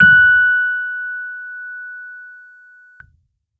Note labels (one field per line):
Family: keyboard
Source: electronic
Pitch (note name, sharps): F#6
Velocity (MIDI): 75